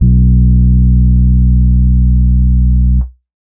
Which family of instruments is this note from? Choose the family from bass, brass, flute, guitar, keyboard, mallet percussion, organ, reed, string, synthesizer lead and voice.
keyboard